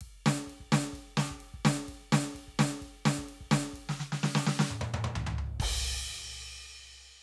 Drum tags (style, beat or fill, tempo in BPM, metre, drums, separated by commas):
punk, beat, 128 BPM, 4/4, crash, ride, snare, high tom, floor tom, kick